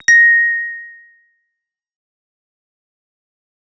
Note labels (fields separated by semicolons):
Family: bass; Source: synthesizer; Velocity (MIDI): 25; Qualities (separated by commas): distorted, fast decay